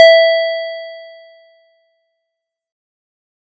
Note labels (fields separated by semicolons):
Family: keyboard; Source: electronic; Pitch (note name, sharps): E5; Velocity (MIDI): 75; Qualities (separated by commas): distorted, fast decay